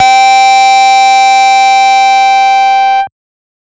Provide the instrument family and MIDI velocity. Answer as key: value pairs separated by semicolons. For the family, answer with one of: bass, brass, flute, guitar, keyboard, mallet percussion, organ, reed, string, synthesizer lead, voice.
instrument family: bass; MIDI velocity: 50